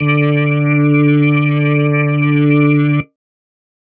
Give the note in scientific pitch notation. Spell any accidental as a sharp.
D3